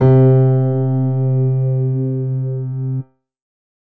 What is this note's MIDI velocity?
50